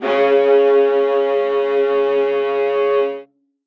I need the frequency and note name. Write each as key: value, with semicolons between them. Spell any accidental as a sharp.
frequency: 138.6 Hz; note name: C#3